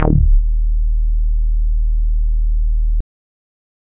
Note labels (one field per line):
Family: bass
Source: synthesizer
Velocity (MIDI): 25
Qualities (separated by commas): distorted